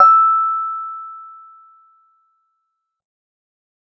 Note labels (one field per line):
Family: keyboard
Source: electronic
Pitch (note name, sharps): E6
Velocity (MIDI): 50